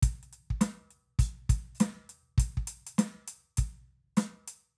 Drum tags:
rock
beat
100 BPM
4/4
closed hi-hat, hi-hat pedal, snare, kick

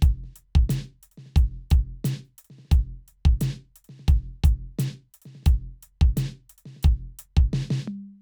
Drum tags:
rock
beat
88 BPM
4/4
closed hi-hat, hi-hat pedal, snare, mid tom, kick

